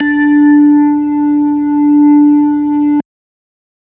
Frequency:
293.7 Hz